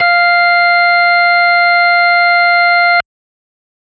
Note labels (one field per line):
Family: organ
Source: electronic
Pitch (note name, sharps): F5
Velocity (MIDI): 127